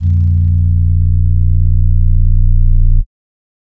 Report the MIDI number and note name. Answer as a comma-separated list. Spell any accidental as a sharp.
22, A#0